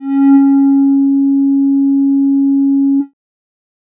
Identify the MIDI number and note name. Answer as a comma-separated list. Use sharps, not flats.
61, C#4